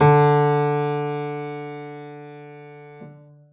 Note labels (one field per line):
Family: keyboard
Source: acoustic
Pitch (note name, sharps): D3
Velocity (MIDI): 75